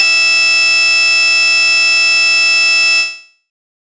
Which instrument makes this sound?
synthesizer bass